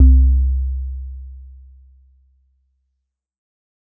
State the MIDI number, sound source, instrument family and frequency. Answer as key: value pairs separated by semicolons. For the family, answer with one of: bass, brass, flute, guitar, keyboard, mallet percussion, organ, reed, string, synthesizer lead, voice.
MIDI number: 36; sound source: acoustic; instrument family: mallet percussion; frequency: 65.41 Hz